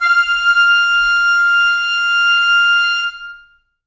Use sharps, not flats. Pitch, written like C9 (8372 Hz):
F6 (1397 Hz)